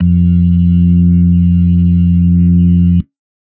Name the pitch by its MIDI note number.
41